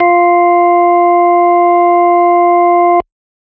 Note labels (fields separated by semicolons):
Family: organ; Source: electronic; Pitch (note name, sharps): F4; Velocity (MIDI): 25